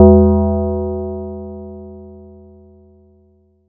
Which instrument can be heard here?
acoustic mallet percussion instrument